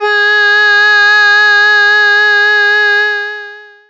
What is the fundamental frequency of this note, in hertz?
415.3 Hz